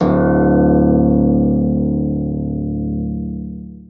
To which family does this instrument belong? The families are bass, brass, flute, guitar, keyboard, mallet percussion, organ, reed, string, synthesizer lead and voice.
string